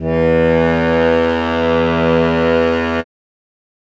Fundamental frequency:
82.41 Hz